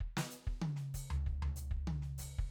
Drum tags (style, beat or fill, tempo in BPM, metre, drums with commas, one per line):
Brazilian baião
fill
95 BPM
4/4
hi-hat pedal, snare, high tom, floor tom, kick